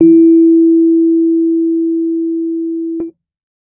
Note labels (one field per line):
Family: keyboard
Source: electronic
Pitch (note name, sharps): E4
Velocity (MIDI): 25